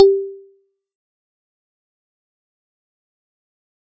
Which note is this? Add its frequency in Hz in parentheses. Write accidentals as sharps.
G4 (392 Hz)